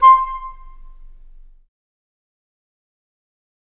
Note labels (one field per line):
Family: flute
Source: acoustic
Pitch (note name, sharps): C6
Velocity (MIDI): 50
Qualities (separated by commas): fast decay, percussive, reverb